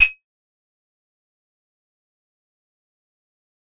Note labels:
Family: keyboard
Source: acoustic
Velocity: 100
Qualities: fast decay, percussive

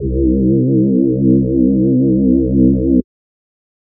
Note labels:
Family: voice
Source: synthesizer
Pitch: C2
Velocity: 50

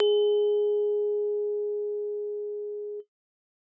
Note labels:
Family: keyboard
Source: acoustic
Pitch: G#4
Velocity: 50

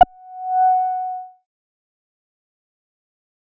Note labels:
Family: bass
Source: synthesizer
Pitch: F#5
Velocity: 25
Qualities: distorted, fast decay

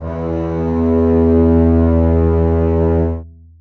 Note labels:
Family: string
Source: acoustic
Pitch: E2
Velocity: 50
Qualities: long release, reverb

